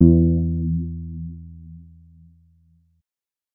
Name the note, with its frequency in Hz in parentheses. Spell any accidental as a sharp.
E2 (82.41 Hz)